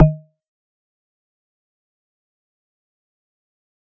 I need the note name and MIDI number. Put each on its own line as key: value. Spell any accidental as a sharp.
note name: D#3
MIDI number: 51